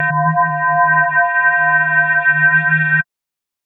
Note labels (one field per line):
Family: mallet percussion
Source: electronic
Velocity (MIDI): 75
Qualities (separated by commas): multiphonic, non-linear envelope